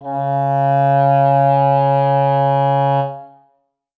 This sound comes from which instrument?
acoustic reed instrument